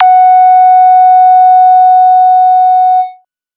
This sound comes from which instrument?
synthesizer bass